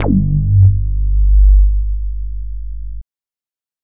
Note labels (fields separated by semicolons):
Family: bass; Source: synthesizer; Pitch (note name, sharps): G1; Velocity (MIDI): 25; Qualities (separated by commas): distorted